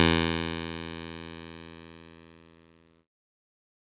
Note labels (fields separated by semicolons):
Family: keyboard; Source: electronic; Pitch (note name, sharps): E2; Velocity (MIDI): 50; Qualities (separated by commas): bright, distorted